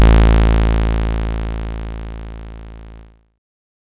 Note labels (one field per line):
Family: bass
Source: synthesizer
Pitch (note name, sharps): A1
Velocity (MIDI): 25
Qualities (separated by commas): bright, distorted